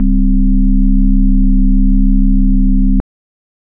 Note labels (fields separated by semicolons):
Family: organ; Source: electronic; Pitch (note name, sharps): C1; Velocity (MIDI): 25